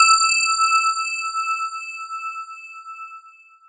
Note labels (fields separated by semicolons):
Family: mallet percussion; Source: electronic; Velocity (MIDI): 100; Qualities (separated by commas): bright